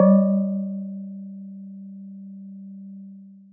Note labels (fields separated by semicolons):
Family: mallet percussion; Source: acoustic; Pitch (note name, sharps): G3; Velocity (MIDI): 50